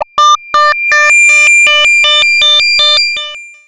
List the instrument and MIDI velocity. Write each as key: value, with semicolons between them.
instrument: synthesizer bass; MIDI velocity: 25